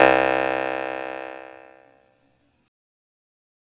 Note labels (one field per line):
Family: keyboard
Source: electronic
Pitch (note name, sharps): C2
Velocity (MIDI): 50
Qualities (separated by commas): bright, distorted